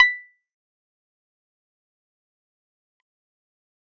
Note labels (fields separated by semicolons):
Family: keyboard; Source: electronic; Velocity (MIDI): 50; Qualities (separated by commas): fast decay, percussive